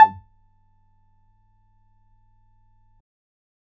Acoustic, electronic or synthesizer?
synthesizer